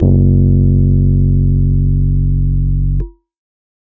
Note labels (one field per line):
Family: keyboard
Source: electronic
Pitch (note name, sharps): F#1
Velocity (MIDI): 25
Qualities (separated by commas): distorted